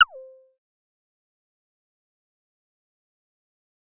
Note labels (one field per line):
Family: bass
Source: synthesizer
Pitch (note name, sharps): C5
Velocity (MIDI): 75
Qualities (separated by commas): fast decay, percussive